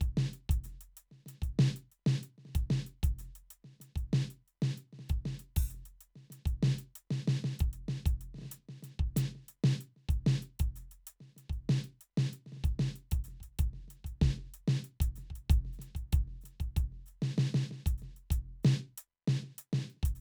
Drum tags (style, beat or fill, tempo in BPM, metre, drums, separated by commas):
funk, beat, 95 BPM, 4/4, closed hi-hat, open hi-hat, hi-hat pedal, snare, kick